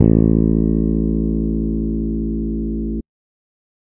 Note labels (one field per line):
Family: bass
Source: electronic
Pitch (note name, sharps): A1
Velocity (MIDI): 100